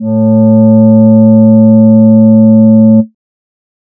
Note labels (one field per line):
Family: voice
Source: synthesizer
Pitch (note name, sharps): A2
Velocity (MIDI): 127